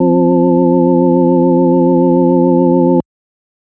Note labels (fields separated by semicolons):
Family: organ; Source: electronic; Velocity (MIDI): 25; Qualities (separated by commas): multiphonic